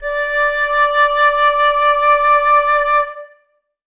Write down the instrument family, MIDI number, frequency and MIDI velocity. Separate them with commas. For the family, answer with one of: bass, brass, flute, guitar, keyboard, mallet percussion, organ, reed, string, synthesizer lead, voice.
flute, 74, 587.3 Hz, 75